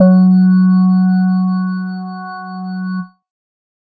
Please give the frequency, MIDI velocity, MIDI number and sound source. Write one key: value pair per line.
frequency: 185 Hz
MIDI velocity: 50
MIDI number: 54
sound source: electronic